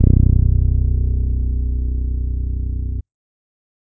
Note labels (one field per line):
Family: bass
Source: electronic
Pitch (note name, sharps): B0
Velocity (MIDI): 100